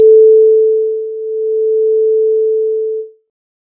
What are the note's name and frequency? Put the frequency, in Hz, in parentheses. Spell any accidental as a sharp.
A4 (440 Hz)